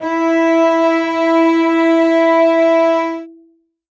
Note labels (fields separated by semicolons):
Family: string; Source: acoustic; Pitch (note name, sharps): E4; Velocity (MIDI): 100; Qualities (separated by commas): reverb